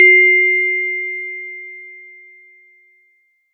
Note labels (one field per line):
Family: mallet percussion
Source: acoustic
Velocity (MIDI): 100